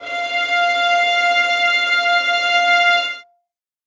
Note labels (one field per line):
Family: string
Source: acoustic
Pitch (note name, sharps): F5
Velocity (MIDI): 25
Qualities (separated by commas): reverb